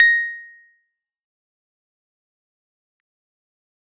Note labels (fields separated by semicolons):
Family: keyboard; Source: electronic; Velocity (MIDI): 127; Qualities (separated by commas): fast decay, percussive